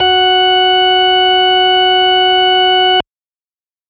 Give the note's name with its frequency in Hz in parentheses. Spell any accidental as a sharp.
F#4 (370 Hz)